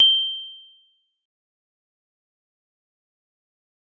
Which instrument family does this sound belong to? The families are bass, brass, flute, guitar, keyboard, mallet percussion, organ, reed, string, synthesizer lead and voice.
mallet percussion